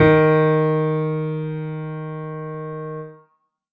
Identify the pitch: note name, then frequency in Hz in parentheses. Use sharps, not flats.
D#3 (155.6 Hz)